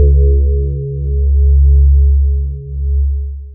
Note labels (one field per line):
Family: voice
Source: synthesizer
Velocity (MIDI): 100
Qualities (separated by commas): dark, long release